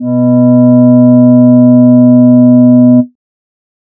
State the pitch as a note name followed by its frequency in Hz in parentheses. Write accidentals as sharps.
B2 (123.5 Hz)